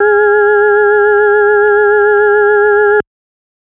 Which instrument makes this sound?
electronic organ